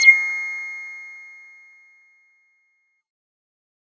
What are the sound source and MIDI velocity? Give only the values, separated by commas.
synthesizer, 100